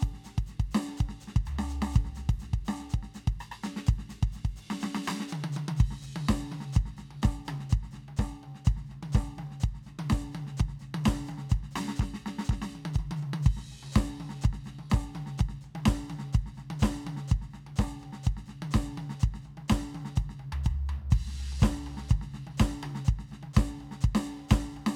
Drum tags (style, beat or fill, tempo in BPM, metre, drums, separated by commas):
prog rock, beat, 125 BPM, 4/4, crash, ride, hi-hat pedal, snare, cross-stick, high tom, floor tom, kick